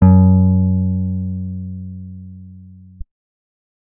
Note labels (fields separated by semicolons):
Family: guitar; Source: acoustic; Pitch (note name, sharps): F#2; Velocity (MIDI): 25